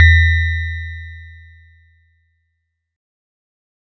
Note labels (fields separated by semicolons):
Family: mallet percussion; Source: acoustic; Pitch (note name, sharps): E2; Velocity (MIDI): 50; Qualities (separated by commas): bright